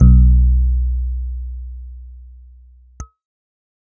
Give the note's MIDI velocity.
50